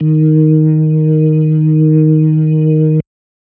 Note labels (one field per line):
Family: organ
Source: electronic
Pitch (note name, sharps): D#3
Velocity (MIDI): 127